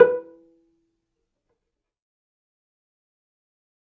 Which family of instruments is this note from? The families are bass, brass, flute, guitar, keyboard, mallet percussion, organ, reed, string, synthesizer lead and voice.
string